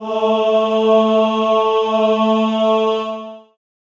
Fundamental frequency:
220 Hz